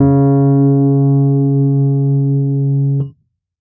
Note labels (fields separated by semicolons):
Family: keyboard; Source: electronic; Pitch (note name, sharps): C#3; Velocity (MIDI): 75; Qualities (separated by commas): dark